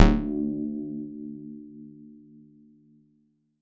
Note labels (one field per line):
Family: guitar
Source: electronic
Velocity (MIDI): 100